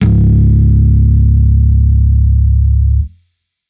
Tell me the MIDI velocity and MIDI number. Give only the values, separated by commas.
50, 25